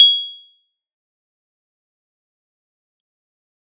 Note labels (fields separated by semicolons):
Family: keyboard; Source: electronic; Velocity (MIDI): 25; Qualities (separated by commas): fast decay, percussive